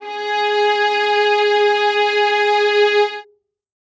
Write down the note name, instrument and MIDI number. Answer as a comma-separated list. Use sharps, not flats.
G#4, acoustic string instrument, 68